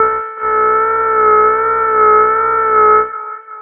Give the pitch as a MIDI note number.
69